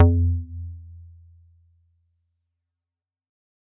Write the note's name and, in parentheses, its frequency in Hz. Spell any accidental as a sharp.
F2 (87.31 Hz)